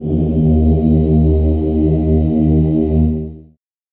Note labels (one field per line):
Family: voice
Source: acoustic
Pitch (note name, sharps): D#2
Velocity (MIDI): 25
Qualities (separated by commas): dark, long release, reverb